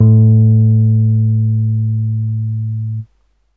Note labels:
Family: keyboard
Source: electronic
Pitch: A2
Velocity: 50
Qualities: dark

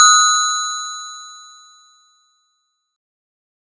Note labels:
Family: mallet percussion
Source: acoustic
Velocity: 25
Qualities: bright

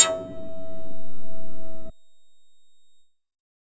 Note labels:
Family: bass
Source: synthesizer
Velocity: 75

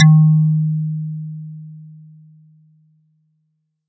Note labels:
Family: mallet percussion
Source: acoustic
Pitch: D#3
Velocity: 25

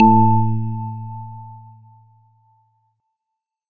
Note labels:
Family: organ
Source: electronic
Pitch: A2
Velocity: 50

